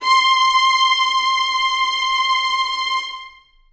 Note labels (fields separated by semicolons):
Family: string; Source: acoustic; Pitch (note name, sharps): C6; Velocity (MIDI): 75; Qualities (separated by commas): reverb